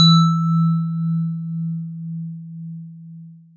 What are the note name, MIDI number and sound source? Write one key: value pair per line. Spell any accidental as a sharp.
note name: E3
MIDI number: 52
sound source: acoustic